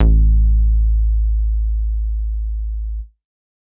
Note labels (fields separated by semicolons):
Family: bass; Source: synthesizer; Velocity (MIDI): 75; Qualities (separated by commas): dark